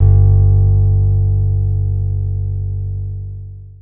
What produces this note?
acoustic guitar